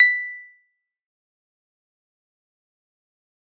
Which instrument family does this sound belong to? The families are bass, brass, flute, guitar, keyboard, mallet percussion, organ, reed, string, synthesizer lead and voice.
keyboard